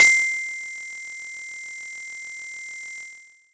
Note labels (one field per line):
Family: mallet percussion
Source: acoustic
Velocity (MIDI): 100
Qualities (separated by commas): bright, distorted